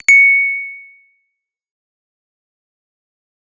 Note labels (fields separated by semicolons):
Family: bass; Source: synthesizer; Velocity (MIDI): 50; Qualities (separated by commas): distorted, fast decay